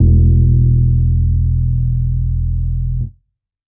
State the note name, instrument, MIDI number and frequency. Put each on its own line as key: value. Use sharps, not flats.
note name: E1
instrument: electronic keyboard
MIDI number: 28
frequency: 41.2 Hz